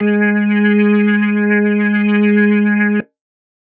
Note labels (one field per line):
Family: organ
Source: electronic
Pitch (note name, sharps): G#3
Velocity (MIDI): 50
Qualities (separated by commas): distorted